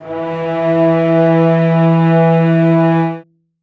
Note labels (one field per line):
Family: string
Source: acoustic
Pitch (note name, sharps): E3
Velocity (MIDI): 25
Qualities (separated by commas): reverb